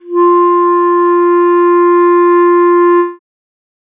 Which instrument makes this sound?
acoustic reed instrument